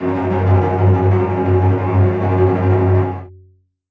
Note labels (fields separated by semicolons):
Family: string; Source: acoustic; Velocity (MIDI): 100; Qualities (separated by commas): bright, long release, non-linear envelope, reverb